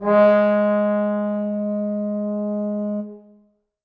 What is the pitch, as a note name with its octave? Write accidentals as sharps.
G#3